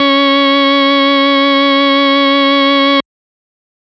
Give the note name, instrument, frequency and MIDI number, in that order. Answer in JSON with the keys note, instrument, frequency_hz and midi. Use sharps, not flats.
{"note": "C#4", "instrument": "electronic organ", "frequency_hz": 277.2, "midi": 61}